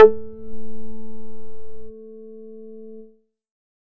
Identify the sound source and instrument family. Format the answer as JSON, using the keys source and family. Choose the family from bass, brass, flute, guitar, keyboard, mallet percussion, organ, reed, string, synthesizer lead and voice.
{"source": "synthesizer", "family": "bass"}